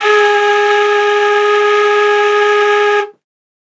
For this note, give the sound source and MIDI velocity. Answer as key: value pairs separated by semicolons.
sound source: acoustic; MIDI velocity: 75